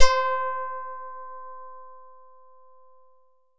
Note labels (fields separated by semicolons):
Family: guitar; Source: synthesizer; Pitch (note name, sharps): C5; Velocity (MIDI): 25; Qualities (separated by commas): bright